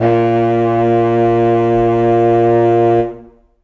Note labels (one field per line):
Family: reed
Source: acoustic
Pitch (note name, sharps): A#2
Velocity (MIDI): 100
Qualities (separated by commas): distorted, reverb